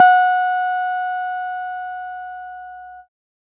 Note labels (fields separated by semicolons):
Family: keyboard; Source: electronic; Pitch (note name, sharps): F#5; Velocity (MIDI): 100